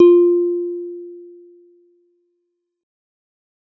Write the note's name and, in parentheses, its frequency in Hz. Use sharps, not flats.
F4 (349.2 Hz)